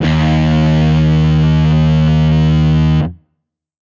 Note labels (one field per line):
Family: guitar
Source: electronic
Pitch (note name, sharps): D#2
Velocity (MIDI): 75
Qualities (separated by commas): bright, distorted